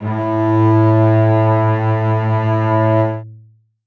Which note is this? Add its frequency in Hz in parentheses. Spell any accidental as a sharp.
A2 (110 Hz)